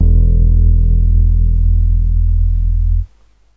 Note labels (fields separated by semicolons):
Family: keyboard; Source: electronic; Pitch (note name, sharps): E1; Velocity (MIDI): 25; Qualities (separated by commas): dark